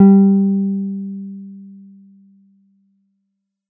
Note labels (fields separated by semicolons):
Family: keyboard; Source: electronic; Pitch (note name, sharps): G3; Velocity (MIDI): 25